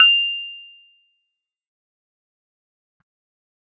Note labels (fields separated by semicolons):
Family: keyboard; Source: electronic; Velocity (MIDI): 25; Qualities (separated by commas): bright, fast decay, percussive